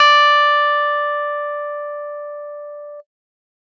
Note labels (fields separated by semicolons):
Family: keyboard; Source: electronic; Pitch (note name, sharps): D5; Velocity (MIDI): 127; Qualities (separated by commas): distorted